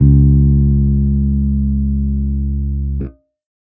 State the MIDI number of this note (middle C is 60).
37